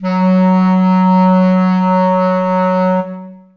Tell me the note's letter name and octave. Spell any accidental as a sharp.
F#3